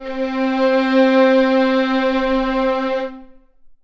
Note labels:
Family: string; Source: acoustic; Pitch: C4; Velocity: 50; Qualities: long release, reverb

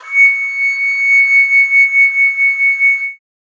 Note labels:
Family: flute; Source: acoustic; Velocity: 25; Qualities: bright

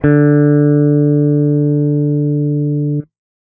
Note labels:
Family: guitar; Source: electronic; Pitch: D3; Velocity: 50

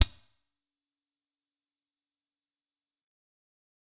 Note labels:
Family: guitar; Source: electronic; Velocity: 127; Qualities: bright, percussive

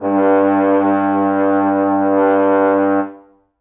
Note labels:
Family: brass; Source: acoustic; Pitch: G2; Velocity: 127; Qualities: reverb

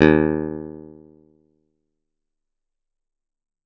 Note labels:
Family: guitar; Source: acoustic; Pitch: D#2; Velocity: 100

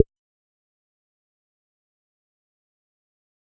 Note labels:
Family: bass; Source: synthesizer; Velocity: 25; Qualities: fast decay, percussive

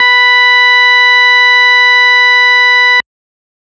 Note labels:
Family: organ; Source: electronic; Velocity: 127; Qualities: distorted

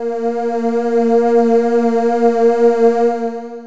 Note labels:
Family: voice; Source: synthesizer; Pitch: A#3; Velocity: 75; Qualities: distorted, long release

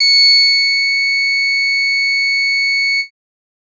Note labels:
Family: bass; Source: synthesizer; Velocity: 50; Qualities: bright, distorted

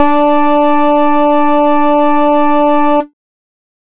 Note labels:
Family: bass; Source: synthesizer; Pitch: D4; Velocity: 100; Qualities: bright, distorted, multiphonic, tempo-synced

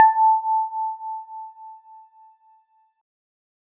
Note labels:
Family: keyboard; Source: electronic; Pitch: A5; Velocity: 50

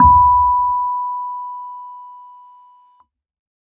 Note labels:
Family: keyboard; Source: electronic; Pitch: B5; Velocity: 50

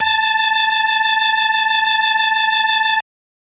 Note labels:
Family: organ; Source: electronic; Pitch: A5; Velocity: 100

